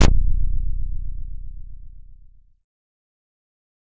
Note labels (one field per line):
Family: bass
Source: synthesizer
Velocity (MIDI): 75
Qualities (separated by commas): distorted